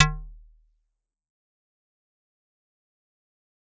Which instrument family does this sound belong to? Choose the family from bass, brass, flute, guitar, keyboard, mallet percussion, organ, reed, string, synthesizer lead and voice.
mallet percussion